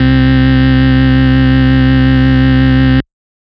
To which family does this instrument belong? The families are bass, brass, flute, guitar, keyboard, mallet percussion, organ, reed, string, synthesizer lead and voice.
organ